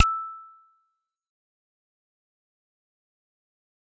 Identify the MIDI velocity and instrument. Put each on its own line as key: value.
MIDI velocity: 75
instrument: acoustic mallet percussion instrument